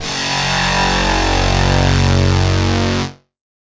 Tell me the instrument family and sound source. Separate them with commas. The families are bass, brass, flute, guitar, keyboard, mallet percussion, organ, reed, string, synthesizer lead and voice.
guitar, electronic